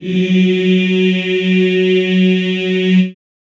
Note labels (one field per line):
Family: voice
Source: acoustic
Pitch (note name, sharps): F#3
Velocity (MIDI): 100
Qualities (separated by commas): reverb